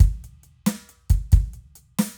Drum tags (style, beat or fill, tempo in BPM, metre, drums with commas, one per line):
rock
beat
92 BPM
4/4
closed hi-hat, open hi-hat, snare, kick